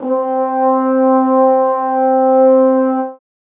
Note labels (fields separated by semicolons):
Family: brass; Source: acoustic; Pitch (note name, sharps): C4; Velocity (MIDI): 50; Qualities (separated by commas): reverb